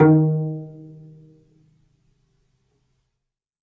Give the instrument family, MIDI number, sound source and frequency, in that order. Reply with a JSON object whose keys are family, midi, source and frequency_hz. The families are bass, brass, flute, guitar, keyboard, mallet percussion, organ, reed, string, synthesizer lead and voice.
{"family": "string", "midi": 51, "source": "acoustic", "frequency_hz": 155.6}